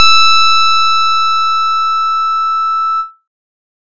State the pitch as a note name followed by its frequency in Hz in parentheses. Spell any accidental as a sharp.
E6 (1319 Hz)